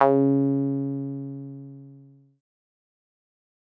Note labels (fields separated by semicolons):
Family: synthesizer lead; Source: synthesizer; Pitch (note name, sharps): C#3; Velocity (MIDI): 25; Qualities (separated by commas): distorted, fast decay